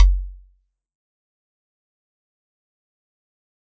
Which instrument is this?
acoustic mallet percussion instrument